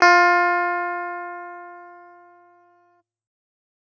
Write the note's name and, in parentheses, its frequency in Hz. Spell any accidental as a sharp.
F4 (349.2 Hz)